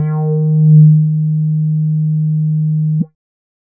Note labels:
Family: bass; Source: synthesizer; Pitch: D#3; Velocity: 50; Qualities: dark, distorted

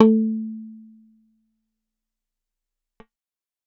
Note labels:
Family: guitar; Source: acoustic; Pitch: A3; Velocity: 50; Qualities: dark, fast decay

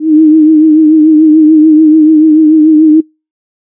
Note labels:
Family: flute; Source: synthesizer; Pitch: D#4; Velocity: 127

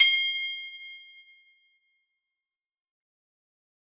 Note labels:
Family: guitar; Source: acoustic; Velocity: 75; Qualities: bright, fast decay

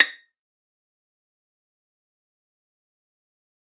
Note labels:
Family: string; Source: acoustic; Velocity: 50; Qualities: fast decay, percussive, reverb

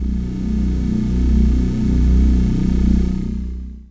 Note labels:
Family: voice; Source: synthesizer; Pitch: B0; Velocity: 127; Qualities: distorted, long release

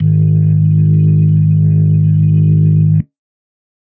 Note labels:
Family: organ; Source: electronic; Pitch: G#1; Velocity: 75; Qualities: distorted

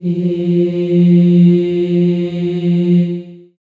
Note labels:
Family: voice; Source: acoustic; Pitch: F3; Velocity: 25; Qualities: long release, reverb

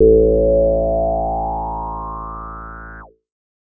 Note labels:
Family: bass; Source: synthesizer; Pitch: A1; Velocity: 25

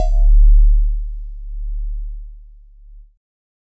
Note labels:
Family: keyboard; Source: electronic; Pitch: D1; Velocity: 75; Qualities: multiphonic

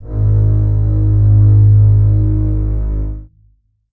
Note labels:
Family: string; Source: acoustic; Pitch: G#1; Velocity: 50; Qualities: reverb

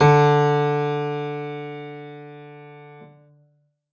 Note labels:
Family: keyboard; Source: acoustic; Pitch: D3; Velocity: 127

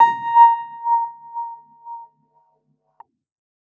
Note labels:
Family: keyboard; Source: electronic; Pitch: A#5; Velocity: 25

